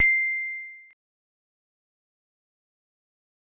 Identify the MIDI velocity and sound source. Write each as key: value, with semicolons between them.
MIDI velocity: 25; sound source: acoustic